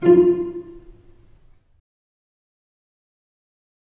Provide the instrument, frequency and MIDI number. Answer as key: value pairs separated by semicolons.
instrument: acoustic string instrument; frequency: 349.2 Hz; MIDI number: 65